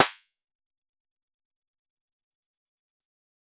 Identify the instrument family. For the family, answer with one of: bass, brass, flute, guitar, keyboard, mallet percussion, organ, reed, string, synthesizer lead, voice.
guitar